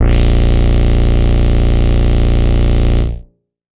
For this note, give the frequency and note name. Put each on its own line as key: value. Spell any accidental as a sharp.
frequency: 29.14 Hz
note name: A#0